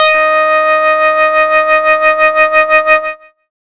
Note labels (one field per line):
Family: bass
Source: synthesizer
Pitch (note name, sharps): D#5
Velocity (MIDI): 50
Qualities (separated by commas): distorted